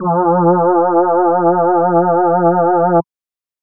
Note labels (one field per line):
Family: voice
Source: synthesizer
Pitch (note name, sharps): F3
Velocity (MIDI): 50